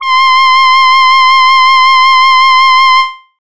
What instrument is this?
synthesizer voice